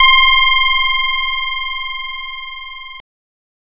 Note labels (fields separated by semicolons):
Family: guitar; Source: synthesizer; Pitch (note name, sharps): C6; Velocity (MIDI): 127; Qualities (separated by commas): bright, distorted